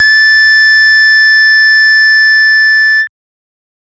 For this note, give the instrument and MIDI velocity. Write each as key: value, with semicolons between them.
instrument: synthesizer bass; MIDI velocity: 50